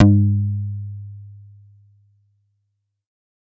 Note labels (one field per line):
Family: bass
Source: synthesizer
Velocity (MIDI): 127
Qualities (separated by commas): distorted